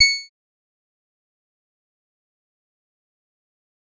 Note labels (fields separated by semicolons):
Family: bass; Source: synthesizer; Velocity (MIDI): 100; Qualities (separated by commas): bright, distorted, fast decay, percussive